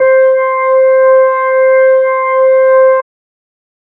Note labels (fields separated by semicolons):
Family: organ; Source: electronic; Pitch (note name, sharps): C5; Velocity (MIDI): 100